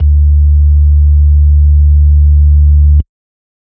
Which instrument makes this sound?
electronic organ